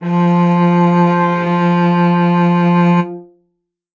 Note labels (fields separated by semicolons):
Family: string; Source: acoustic; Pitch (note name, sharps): F3; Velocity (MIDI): 75; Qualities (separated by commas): reverb